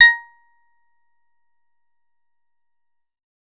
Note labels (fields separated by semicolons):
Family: bass; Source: synthesizer; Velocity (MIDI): 100; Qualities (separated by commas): percussive